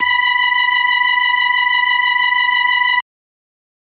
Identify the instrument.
electronic organ